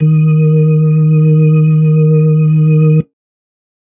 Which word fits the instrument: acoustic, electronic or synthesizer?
electronic